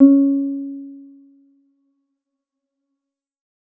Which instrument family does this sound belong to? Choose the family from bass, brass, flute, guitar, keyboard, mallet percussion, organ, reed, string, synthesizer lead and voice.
keyboard